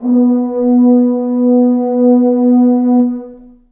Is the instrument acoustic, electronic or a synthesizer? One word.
acoustic